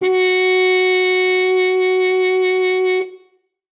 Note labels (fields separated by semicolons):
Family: brass; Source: acoustic; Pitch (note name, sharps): F#4; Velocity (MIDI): 127; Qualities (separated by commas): bright